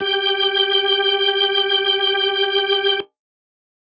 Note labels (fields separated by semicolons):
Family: organ; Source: electronic; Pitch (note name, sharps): G4; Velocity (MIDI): 25; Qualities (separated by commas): reverb